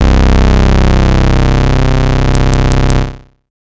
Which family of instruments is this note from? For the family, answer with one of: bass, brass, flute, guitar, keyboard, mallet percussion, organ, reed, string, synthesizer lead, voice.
bass